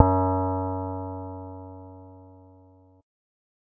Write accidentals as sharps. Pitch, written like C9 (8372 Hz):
F#2 (92.5 Hz)